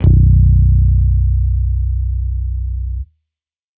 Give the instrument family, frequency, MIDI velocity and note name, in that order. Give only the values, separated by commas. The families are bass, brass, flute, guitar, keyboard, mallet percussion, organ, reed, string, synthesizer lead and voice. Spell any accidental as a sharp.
bass, 30.87 Hz, 100, B0